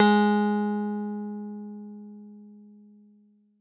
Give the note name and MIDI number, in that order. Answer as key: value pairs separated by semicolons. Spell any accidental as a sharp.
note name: G#3; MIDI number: 56